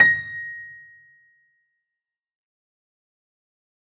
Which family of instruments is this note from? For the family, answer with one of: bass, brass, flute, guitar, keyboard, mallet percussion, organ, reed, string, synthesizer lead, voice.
keyboard